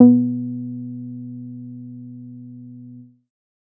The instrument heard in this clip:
synthesizer bass